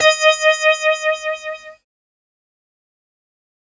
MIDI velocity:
75